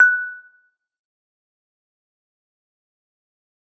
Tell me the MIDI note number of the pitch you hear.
90